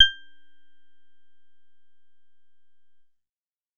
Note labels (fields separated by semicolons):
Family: bass; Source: synthesizer; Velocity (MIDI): 50